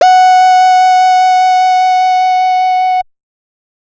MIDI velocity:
100